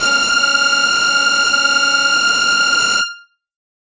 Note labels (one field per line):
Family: guitar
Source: electronic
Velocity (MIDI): 50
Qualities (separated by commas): distorted